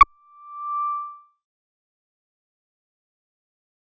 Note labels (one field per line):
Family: bass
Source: synthesizer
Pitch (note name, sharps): D6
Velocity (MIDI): 100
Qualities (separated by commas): distorted, fast decay